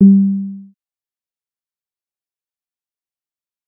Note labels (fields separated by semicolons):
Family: bass; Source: synthesizer; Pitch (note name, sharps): G3; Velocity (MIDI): 25; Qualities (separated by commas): dark, fast decay, percussive